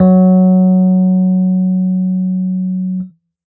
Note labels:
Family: keyboard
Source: electronic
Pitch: F#3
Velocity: 75

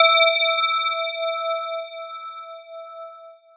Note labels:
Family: mallet percussion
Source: electronic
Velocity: 100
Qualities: bright

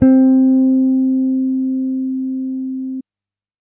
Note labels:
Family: bass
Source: electronic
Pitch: C4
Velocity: 50

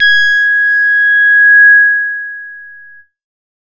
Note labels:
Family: bass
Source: synthesizer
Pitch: G#6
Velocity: 100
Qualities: distorted

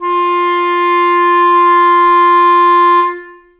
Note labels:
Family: reed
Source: acoustic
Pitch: F4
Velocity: 75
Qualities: long release, reverb

